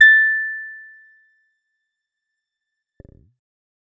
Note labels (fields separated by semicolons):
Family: bass; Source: synthesizer; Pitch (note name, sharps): A6; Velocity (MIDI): 25